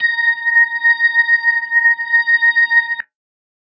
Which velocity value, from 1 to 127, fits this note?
100